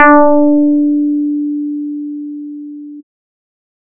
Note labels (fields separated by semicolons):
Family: bass; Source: synthesizer; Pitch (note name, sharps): D4; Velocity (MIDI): 100